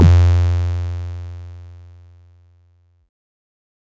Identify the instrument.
synthesizer bass